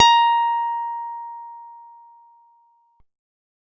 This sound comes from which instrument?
acoustic guitar